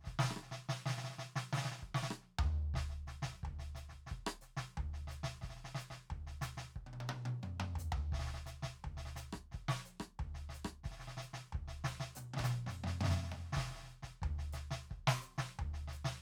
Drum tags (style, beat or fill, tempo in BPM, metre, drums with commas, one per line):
samba
beat
89 BPM
4/4
hi-hat pedal, snare, cross-stick, high tom, mid tom, floor tom, kick